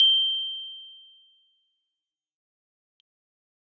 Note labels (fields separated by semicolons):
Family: keyboard; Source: acoustic; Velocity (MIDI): 25; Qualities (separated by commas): bright, fast decay